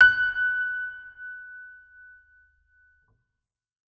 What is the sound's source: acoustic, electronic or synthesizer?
electronic